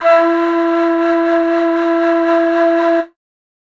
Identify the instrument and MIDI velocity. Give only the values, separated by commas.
acoustic flute, 75